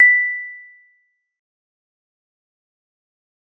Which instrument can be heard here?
acoustic mallet percussion instrument